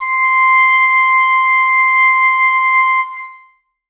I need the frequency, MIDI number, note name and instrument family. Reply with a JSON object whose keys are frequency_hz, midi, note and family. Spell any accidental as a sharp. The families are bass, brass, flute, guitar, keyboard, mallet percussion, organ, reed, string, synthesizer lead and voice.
{"frequency_hz": 1047, "midi": 84, "note": "C6", "family": "reed"}